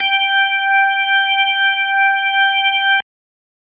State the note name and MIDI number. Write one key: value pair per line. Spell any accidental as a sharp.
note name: G5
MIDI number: 79